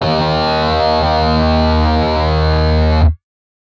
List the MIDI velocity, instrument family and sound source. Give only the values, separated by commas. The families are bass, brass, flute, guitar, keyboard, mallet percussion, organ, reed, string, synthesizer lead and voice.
25, guitar, electronic